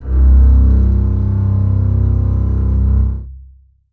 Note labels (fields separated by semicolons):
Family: string; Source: acoustic; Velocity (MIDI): 100; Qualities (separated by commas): long release, reverb